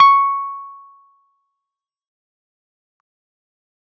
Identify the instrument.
electronic keyboard